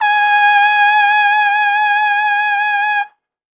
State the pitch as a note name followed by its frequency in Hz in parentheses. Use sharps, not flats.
G#5 (830.6 Hz)